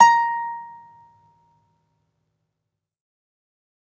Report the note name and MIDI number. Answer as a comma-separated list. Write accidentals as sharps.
A#5, 82